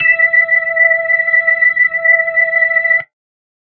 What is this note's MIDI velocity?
100